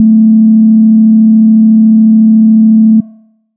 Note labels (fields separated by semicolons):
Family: bass; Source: synthesizer; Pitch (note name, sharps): A3; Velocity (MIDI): 50; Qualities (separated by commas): dark